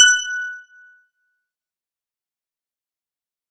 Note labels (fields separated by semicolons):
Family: guitar; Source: synthesizer; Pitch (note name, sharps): F#6; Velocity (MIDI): 127; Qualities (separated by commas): bright, fast decay